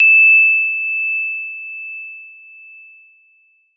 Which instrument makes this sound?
electronic keyboard